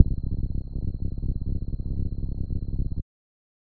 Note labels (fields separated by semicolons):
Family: bass; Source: synthesizer; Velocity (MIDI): 25; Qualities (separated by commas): dark